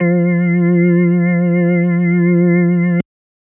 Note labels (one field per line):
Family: organ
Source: electronic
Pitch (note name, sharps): F3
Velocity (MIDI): 25